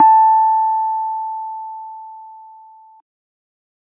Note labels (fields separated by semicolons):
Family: keyboard; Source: electronic; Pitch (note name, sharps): A5; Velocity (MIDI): 75